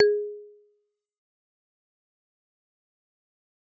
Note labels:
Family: mallet percussion; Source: acoustic; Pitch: G#4; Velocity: 127; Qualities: fast decay, percussive

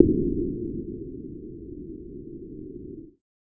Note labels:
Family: bass; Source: synthesizer; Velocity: 100

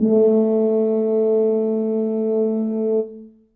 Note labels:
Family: brass; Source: acoustic; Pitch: A3; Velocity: 75; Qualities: dark, reverb

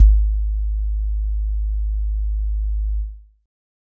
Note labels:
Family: keyboard; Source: electronic; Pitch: G#1; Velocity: 50; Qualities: dark

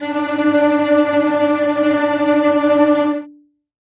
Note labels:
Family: string; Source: acoustic; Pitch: D4; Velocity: 50; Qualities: bright, non-linear envelope, reverb

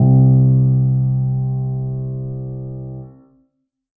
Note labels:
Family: keyboard; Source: acoustic; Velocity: 50; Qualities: dark

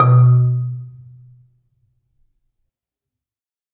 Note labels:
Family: mallet percussion; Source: acoustic; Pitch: B2; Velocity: 75; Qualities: dark, reverb

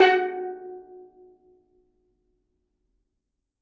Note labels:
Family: mallet percussion; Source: acoustic; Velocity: 127; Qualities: reverb

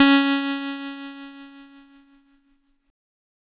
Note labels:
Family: keyboard; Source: electronic; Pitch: C#4; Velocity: 75; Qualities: bright, distorted

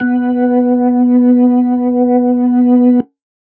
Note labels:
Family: organ; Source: electronic; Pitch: B3; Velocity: 25

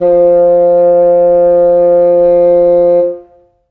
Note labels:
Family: reed; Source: acoustic; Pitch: F3; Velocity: 50; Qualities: reverb

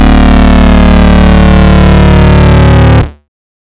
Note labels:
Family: bass; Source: synthesizer; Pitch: D1; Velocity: 75; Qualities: bright, distorted

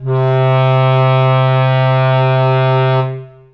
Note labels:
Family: reed; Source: acoustic; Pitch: C3; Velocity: 100; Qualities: long release, reverb

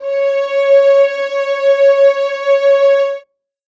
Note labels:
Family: string; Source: acoustic; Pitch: C#5; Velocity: 75; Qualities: reverb

